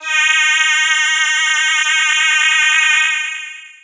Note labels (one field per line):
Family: voice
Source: synthesizer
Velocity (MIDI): 127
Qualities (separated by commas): bright, distorted, long release